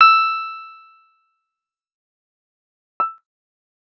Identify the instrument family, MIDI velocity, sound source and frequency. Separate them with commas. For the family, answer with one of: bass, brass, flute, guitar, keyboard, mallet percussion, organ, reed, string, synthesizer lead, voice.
guitar, 25, electronic, 1319 Hz